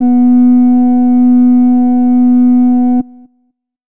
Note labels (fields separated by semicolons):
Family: flute; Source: acoustic; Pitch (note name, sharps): B3; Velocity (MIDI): 25; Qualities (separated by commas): dark